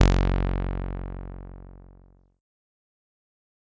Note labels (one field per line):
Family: bass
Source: synthesizer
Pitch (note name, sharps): F#1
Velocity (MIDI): 127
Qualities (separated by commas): bright, distorted, fast decay